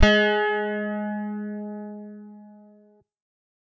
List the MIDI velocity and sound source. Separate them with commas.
75, electronic